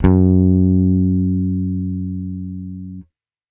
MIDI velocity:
100